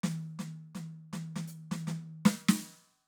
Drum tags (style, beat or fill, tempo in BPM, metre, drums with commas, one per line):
reggae
fill
78 BPM
4/4
hi-hat pedal, snare, high tom